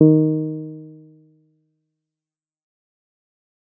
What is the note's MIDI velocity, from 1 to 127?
75